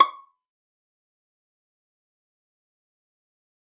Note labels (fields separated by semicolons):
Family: string; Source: acoustic; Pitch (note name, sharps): C#6; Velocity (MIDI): 100; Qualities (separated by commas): fast decay, percussive, reverb